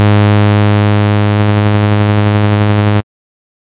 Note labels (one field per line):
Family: bass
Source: synthesizer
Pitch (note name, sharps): G#2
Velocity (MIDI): 127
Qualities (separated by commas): bright, distorted